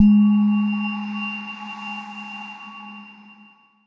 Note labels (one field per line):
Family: mallet percussion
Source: electronic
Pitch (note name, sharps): G#3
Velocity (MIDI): 127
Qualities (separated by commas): non-linear envelope